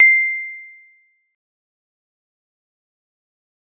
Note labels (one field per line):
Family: mallet percussion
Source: acoustic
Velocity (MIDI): 75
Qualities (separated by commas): fast decay, percussive